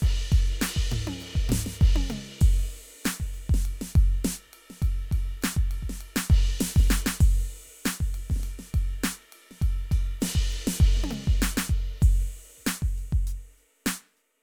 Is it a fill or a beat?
beat